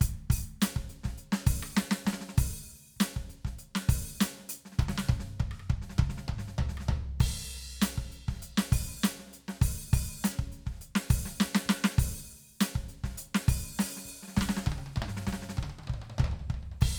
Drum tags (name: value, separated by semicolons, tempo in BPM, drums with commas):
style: Latin funk; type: beat; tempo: 100 BPM; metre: 4/4; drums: crash, closed hi-hat, open hi-hat, hi-hat pedal, snare, cross-stick, high tom, mid tom, floor tom, kick